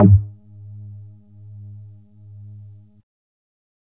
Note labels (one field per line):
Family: bass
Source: synthesizer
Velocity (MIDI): 50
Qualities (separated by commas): percussive